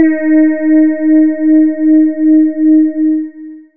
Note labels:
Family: voice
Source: synthesizer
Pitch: D#4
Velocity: 25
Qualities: long release

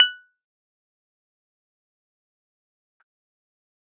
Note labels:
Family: keyboard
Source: electronic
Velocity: 75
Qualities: fast decay, percussive

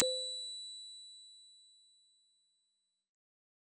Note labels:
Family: bass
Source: synthesizer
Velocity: 100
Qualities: bright

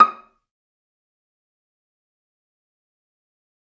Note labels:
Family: string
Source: acoustic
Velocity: 25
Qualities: fast decay, percussive, reverb

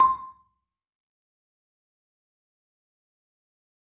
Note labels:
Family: mallet percussion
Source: acoustic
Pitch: C6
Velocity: 127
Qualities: fast decay, percussive, reverb

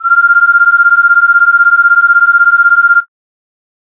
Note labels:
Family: flute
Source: synthesizer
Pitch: F6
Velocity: 25

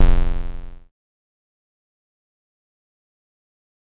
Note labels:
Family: bass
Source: synthesizer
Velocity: 100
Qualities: bright, distorted, fast decay

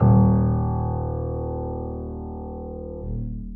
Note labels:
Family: keyboard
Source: acoustic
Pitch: D#1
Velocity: 75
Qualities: reverb

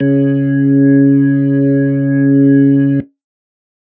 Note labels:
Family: organ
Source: electronic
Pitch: C#3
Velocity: 25

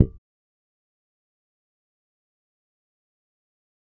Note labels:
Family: bass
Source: electronic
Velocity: 25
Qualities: fast decay, percussive

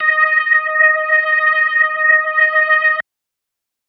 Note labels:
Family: organ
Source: electronic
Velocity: 100

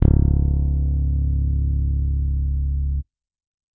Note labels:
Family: bass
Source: electronic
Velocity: 127

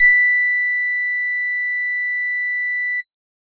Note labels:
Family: bass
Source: synthesizer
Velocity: 25

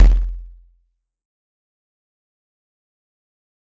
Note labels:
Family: mallet percussion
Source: acoustic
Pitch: F1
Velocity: 127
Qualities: fast decay, percussive

